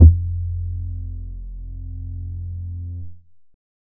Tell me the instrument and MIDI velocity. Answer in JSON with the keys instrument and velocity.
{"instrument": "synthesizer bass", "velocity": 25}